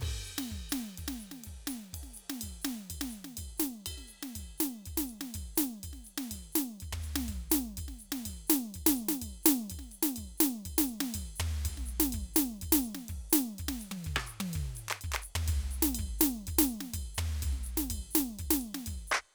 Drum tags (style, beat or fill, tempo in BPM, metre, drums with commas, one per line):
calypso
beat
124 BPM
4/4
crash, ride, ride bell, hi-hat pedal, percussion, snare, cross-stick, high tom, floor tom, kick